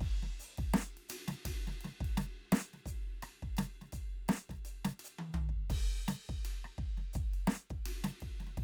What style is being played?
New Orleans funk